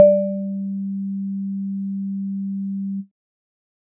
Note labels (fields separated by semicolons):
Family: keyboard; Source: electronic; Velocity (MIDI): 75